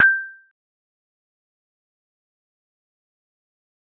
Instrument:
acoustic mallet percussion instrument